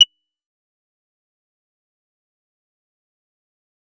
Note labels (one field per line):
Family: bass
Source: synthesizer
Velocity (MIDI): 127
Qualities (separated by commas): fast decay, percussive